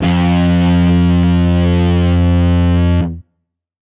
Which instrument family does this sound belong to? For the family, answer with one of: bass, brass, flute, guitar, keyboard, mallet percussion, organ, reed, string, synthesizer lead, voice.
guitar